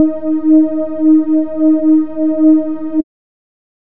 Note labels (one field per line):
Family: bass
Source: synthesizer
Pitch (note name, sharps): D#4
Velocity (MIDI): 75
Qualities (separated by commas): dark